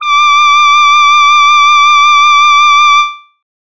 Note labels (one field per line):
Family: voice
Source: synthesizer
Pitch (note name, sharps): D6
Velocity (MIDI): 25